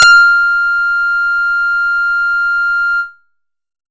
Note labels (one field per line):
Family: bass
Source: synthesizer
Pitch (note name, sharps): F6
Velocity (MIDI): 127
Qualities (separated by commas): distorted, tempo-synced